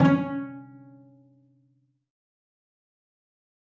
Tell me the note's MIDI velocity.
127